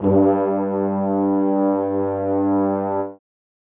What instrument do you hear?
acoustic brass instrument